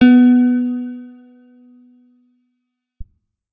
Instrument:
electronic guitar